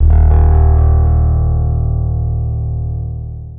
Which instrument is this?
acoustic guitar